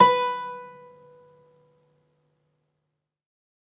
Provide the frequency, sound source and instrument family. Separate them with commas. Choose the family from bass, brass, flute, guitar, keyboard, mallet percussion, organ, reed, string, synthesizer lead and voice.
493.9 Hz, acoustic, guitar